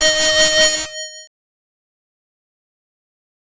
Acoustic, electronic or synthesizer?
synthesizer